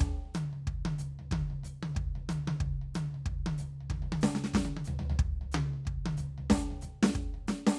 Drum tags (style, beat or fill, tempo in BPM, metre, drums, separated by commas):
swing, beat, 185 BPM, 4/4, hi-hat pedal, snare, high tom, floor tom, kick